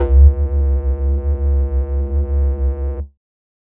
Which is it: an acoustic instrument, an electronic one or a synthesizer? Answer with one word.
synthesizer